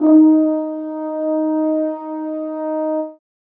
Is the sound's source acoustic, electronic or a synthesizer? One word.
acoustic